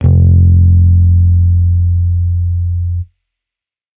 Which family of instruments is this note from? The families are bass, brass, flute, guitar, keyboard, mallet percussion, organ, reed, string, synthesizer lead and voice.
bass